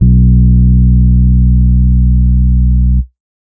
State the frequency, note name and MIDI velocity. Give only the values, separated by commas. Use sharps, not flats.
61.74 Hz, B1, 50